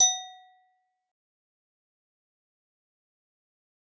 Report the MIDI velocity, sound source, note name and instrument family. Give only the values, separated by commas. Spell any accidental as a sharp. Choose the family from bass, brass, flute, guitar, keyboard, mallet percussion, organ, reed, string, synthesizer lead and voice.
25, acoustic, F#5, mallet percussion